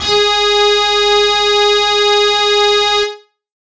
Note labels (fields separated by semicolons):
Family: guitar; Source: electronic; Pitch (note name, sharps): G#4; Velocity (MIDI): 75; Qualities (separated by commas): distorted